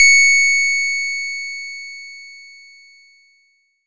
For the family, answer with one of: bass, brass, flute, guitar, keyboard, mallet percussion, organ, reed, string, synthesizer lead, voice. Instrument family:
bass